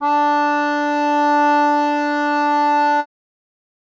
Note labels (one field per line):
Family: reed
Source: acoustic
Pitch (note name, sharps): D4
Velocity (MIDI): 100